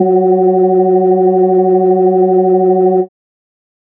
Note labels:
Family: organ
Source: electronic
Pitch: F#3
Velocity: 127

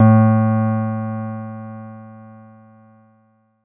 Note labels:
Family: keyboard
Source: electronic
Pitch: A2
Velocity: 50

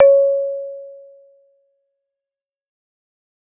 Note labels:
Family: keyboard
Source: electronic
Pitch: C#5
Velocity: 25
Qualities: fast decay

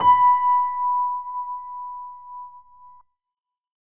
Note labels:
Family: keyboard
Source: electronic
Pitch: B5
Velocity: 75

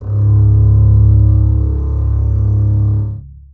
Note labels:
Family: string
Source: acoustic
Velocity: 100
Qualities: long release, reverb

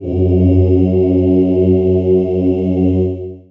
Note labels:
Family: voice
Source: acoustic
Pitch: F#2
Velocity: 127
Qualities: dark, long release, reverb

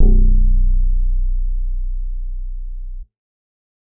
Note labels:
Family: bass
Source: synthesizer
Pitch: B0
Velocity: 75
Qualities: dark, reverb

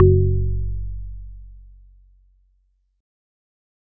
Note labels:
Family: organ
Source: electronic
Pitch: F#1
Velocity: 75

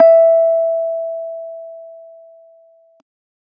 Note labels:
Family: keyboard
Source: electronic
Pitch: E5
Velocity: 25

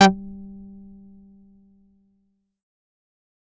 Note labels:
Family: bass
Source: synthesizer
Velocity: 50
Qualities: distorted, fast decay, percussive

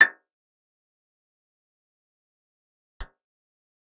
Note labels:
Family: guitar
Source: acoustic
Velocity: 75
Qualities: fast decay, percussive, reverb

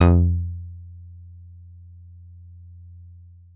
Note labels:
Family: guitar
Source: synthesizer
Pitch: F2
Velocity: 75

